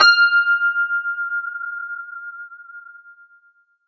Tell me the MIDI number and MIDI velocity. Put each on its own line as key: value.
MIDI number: 89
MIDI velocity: 100